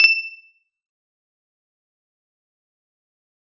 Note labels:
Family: guitar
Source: electronic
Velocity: 75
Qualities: bright, fast decay, percussive

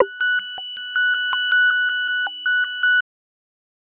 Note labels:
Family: bass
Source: synthesizer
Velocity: 127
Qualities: bright, tempo-synced

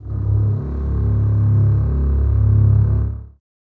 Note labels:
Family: string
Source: acoustic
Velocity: 100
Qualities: reverb

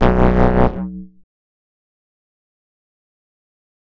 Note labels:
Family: bass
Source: synthesizer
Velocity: 100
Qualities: distorted, fast decay, multiphonic

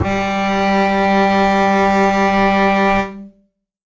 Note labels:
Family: string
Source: acoustic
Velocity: 75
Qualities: reverb

